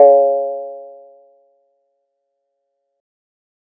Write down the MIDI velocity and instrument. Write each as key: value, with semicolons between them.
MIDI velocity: 25; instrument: synthesizer guitar